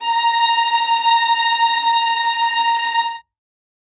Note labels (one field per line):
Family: string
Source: acoustic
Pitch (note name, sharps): A#5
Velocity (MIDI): 75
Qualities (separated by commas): bright, non-linear envelope, reverb